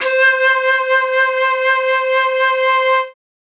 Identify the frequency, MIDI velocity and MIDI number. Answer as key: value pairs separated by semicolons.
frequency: 523.3 Hz; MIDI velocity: 127; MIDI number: 72